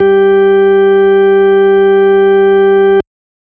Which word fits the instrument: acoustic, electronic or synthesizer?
electronic